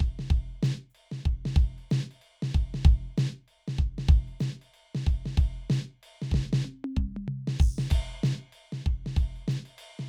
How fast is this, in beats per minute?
95 BPM